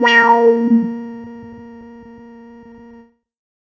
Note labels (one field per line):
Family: bass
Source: synthesizer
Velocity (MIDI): 25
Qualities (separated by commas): distorted, non-linear envelope